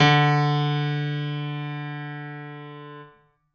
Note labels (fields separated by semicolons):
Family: keyboard; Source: acoustic; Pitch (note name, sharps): D3; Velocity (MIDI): 127